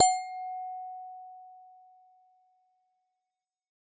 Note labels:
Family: mallet percussion; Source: acoustic; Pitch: F#5; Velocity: 100

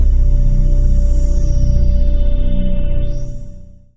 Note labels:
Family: synthesizer lead; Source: synthesizer; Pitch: B-1; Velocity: 50; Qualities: long release

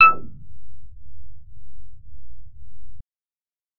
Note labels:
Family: bass; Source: synthesizer; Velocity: 100; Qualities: distorted

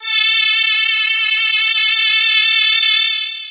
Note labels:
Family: voice; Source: synthesizer; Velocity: 127; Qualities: bright, distorted, long release

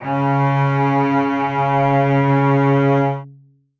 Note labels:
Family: string; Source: acoustic; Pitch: C#3; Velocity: 100; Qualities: reverb

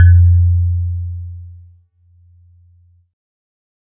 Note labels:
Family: keyboard; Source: synthesizer; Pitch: F2; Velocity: 100

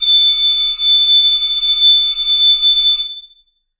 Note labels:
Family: flute; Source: acoustic; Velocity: 100; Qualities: bright, reverb

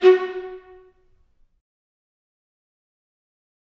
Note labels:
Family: string; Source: acoustic; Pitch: F#4; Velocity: 100; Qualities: fast decay, percussive, reverb

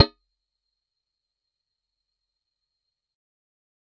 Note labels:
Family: guitar; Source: acoustic; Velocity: 100; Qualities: fast decay, percussive

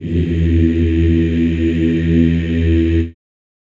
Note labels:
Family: voice; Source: acoustic; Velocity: 50; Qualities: reverb

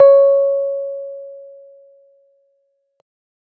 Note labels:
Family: keyboard; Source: electronic; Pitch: C#5; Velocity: 50

